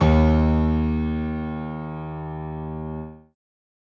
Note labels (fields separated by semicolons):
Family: keyboard; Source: acoustic; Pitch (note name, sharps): D#2; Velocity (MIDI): 127